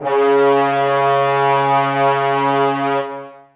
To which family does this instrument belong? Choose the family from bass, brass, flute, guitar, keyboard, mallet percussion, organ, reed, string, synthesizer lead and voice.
brass